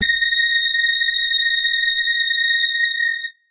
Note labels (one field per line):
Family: guitar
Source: electronic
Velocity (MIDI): 100